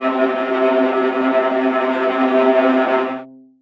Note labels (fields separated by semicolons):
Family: string; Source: acoustic; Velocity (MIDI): 50; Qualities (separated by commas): non-linear envelope, reverb